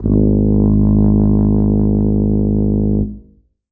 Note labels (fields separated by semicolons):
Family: brass; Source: acoustic; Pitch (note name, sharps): G#1; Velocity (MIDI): 25; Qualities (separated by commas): dark